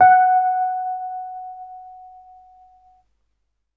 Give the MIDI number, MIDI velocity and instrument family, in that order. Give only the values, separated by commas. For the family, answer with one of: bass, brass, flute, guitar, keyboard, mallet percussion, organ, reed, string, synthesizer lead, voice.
78, 75, keyboard